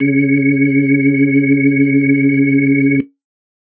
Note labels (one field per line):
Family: organ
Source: electronic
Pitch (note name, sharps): C#3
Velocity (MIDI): 75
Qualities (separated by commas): reverb